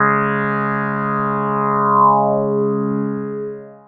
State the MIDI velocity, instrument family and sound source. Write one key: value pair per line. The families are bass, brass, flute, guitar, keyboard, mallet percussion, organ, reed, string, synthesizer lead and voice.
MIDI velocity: 127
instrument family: synthesizer lead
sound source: synthesizer